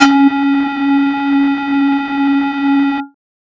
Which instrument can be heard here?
synthesizer flute